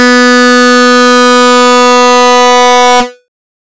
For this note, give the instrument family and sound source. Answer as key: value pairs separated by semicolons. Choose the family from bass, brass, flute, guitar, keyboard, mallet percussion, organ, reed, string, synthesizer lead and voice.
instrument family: bass; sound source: synthesizer